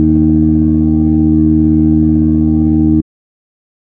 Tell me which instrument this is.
electronic organ